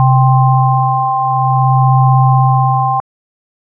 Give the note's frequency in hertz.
130.8 Hz